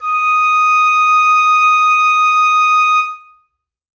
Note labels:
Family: reed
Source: acoustic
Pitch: D#6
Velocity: 50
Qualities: reverb

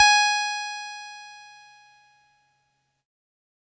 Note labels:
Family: keyboard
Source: electronic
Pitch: G#5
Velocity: 50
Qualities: bright, distorted

